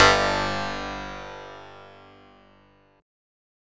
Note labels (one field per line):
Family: synthesizer lead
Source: synthesizer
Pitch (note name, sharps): G1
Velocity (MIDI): 127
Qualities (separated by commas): bright, distorted